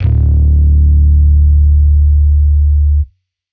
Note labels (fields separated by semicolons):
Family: bass; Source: electronic; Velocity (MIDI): 100; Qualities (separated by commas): distorted